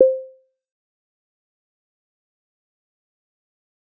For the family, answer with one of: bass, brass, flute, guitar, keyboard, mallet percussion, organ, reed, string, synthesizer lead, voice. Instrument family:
bass